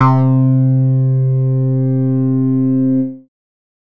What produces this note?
synthesizer bass